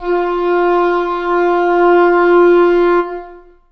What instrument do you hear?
acoustic reed instrument